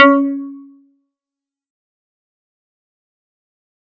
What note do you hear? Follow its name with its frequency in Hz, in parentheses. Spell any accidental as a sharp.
C#4 (277.2 Hz)